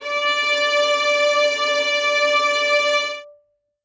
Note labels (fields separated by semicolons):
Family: string; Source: acoustic; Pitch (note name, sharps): D5; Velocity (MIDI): 100; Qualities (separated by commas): reverb